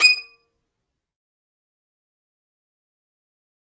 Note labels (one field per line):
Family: string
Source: acoustic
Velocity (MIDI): 127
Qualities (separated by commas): fast decay, percussive, reverb